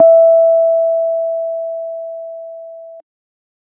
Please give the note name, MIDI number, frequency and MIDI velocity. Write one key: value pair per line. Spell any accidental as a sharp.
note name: E5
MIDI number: 76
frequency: 659.3 Hz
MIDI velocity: 25